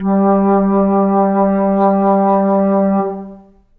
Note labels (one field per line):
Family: flute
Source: acoustic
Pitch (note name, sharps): G3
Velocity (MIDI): 127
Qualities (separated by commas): long release, reverb